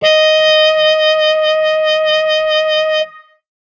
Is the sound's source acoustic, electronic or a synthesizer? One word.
acoustic